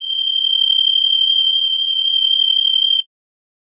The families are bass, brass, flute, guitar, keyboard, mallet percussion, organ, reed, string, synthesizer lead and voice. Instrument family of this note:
reed